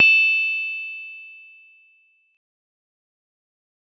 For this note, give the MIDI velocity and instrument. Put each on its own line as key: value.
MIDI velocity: 75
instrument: acoustic mallet percussion instrument